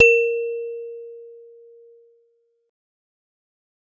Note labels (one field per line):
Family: mallet percussion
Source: acoustic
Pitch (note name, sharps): A#4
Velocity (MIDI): 50